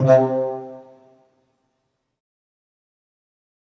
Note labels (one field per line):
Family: flute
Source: acoustic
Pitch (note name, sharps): C3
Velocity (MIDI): 127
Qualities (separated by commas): fast decay, reverb